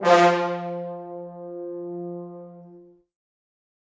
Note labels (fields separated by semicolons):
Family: brass; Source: acoustic; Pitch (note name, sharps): F3; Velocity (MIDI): 25; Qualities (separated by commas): bright, reverb